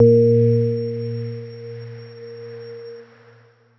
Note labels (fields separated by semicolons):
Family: keyboard; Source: electronic; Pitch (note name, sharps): A#2; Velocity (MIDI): 25; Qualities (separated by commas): dark